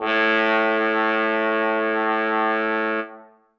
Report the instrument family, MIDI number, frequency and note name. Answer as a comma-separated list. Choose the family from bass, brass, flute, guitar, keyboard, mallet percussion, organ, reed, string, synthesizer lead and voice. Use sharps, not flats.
brass, 45, 110 Hz, A2